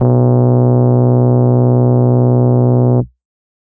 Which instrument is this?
electronic organ